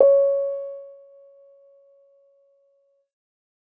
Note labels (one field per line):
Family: keyboard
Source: electronic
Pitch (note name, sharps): C#5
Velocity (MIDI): 50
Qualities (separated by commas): dark